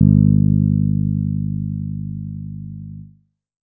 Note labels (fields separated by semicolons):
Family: bass; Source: synthesizer; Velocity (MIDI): 25; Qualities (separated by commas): dark